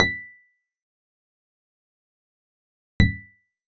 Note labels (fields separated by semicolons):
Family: guitar; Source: acoustic; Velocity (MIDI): 50; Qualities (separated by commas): percussive